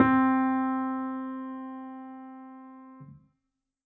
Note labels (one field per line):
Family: keyboard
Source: acoustic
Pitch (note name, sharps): C4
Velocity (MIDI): 50